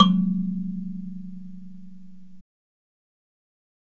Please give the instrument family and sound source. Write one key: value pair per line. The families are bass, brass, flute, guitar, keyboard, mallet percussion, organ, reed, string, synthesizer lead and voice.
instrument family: mallet percussion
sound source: acoustic